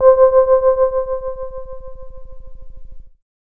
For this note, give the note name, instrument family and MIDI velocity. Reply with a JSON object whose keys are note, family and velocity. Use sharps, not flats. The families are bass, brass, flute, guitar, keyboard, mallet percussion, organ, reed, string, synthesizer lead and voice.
{"note": "C5", "family": "keyboard", "velocity": 50}